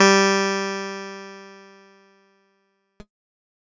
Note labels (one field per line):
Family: keyboard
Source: electronic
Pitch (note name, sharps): G3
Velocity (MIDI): 127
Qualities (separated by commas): bright